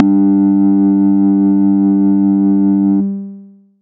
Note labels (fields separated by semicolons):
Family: bass; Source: synthesizer; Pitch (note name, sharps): G2; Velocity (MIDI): 100; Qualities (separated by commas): long release, multiphonic